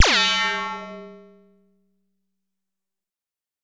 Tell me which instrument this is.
synthesizer bass